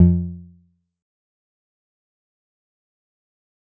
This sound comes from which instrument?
synthesizer guitar